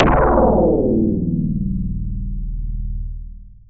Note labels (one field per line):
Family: synthesizer lead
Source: synthesizer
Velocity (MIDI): 100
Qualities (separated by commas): long release